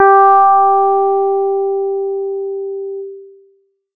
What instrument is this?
synthesizer bass